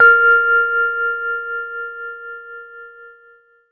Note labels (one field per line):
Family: keyboard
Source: electronic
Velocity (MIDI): 50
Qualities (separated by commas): reverb